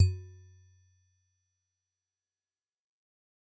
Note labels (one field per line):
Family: mallet percussion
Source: acoustic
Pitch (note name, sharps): F#2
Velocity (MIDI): 127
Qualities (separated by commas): percussive